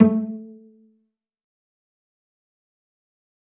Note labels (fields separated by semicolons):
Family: string; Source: acoustic; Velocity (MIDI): 127; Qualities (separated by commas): dark, fast decay, percussive, reverb